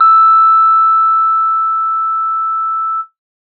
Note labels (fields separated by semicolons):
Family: guitar; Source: electronic; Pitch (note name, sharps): E6; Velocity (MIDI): 75; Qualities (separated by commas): bright